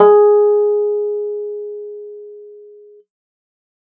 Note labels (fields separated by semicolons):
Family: keyboard; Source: electronic; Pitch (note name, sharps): G#4; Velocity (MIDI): 75